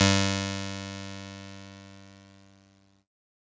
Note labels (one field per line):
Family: keyboard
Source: electronic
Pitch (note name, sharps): G2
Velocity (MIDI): 100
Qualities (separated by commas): bright, distorted